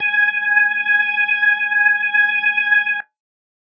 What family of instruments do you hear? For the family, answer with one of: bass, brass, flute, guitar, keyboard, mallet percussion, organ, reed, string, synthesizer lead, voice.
organ